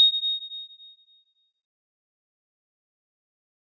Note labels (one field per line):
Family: mallet percussion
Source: acoustic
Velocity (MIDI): 25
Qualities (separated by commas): bright